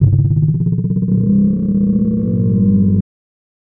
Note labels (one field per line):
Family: voice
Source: synthesizer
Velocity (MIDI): 100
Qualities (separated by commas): distorted